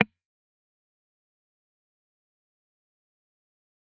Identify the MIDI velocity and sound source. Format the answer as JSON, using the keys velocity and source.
{"velocity": 25, "source": "electronic"}